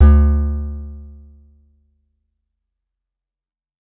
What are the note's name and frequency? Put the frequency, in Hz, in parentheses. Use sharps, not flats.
D2 (73.42 Hz)